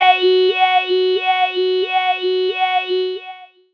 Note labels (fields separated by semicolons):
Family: voice; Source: synthesizer; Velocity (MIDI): 75; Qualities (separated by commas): long release, non-linear envelope, tempo-synced